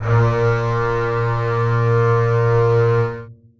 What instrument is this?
acoustic string instrument